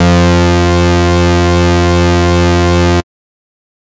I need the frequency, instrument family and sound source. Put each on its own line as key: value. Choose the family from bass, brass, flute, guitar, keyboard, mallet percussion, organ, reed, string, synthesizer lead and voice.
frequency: 87.31 Hz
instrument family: bass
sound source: synthesizer